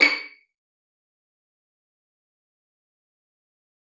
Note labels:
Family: string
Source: acoustic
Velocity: 50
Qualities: fast decay, percussive, reverb

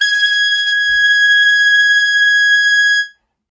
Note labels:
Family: reed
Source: acoustic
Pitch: G#6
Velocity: 75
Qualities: reverb

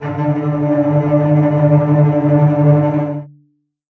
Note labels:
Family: string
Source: acoustic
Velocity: 50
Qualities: non-linear envelope, reverb

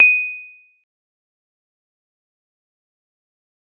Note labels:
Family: mallet percussion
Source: acoustic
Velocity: 25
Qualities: bright, fast decay, percussive

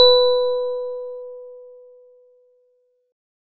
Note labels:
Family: organ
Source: electronic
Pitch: B4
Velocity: 50

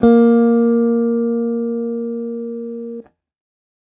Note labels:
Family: guitar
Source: electronic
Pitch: A#3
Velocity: 75

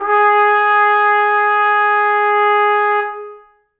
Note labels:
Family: brass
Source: acoustic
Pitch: G#4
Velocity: 75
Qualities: reverb

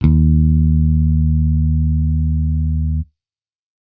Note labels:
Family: bass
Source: electronic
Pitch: D#2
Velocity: 127

